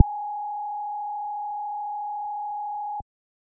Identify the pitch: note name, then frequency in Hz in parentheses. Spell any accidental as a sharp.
G#5 (830.6 Hz)